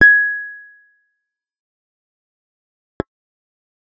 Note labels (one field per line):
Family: bass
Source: synthesizer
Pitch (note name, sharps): G#6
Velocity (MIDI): 25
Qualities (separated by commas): fast decay, percussive